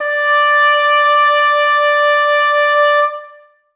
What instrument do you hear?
acoustic reed instrument